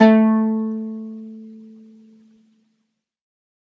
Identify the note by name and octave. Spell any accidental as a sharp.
A3